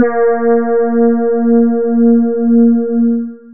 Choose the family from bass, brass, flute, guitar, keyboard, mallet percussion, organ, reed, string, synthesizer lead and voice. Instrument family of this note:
voice